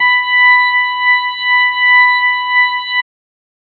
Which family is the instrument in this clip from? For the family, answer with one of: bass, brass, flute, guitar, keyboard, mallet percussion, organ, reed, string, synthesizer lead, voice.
organ